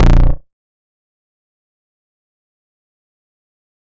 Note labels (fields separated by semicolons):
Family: bass; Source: synthesizer; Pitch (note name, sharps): A#0; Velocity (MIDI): 127; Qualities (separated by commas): fast decay, percussive